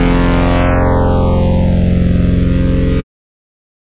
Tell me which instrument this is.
synthesizer bass